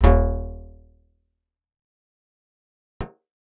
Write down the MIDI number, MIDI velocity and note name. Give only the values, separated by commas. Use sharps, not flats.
27, 75, D#1